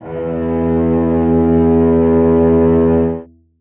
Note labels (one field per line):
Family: string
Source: acoustic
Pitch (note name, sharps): E2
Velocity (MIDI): 75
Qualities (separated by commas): reverb